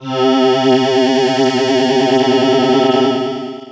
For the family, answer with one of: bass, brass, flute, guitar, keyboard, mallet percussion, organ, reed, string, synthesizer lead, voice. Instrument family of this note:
voice